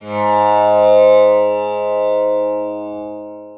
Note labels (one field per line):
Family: guitar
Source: acoustic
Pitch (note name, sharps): G#2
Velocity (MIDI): 75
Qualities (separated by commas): bright, long release, reverb